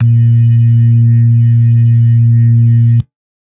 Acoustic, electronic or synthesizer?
electronic